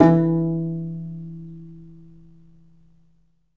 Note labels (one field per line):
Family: guitar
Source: acoustic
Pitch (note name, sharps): E3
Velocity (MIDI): 100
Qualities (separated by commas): reverb